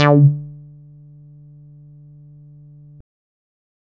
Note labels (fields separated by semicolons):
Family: bass; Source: synthesizer; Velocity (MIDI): 50; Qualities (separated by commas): distorted, percussive